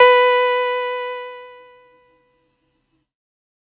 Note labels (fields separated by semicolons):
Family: keyboard; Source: electronic; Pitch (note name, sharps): B4; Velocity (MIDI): 100; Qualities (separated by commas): distorted